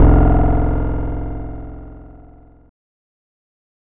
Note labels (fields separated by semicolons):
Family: guitar; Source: electronic; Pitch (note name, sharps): F0; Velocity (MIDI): 50; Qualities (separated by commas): bright, distorted